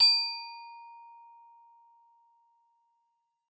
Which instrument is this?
acoustic mallet percussion instrument